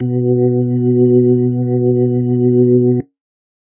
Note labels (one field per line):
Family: organ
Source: electronic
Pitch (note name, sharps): B2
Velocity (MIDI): 127